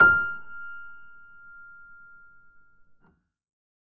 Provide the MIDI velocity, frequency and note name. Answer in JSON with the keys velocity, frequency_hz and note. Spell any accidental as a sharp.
{"velocity": 50, "frequency_hz": 1397, "note": "F6"}